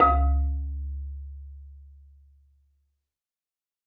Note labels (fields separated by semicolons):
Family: mallet percussion; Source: acoustic; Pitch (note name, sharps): C#2; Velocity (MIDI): 75; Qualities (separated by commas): dark, reverb